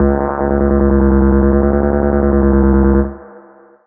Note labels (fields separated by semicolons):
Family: bass; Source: synthesizer; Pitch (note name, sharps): C#2; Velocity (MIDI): 100; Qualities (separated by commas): long release, reverb